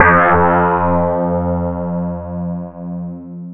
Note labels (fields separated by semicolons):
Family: mallet percussion; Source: electronic; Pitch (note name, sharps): F2; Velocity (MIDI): 25; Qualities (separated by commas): distorted, long release, non-linear envelope